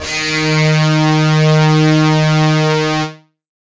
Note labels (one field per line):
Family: guitar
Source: electronic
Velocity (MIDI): 75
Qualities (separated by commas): distorted